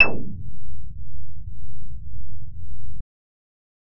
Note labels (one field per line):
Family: bass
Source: synthesizer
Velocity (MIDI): 75